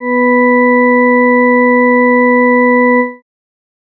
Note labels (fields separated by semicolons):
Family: organ; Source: electronic; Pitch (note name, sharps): B3; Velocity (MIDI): 100